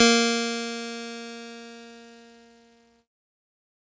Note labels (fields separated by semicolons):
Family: keyboard; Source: electronic; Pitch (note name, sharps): A#3; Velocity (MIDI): 100; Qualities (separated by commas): bright, distorted